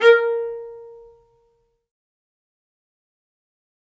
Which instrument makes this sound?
acoustic string instrument